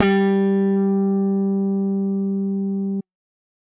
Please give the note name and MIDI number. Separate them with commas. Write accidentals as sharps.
G3, 55